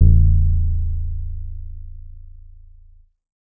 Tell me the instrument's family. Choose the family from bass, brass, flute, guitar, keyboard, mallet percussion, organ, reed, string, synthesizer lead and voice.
bass